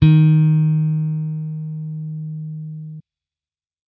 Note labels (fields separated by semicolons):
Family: bass; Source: electronic; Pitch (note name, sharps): D#3; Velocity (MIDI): 75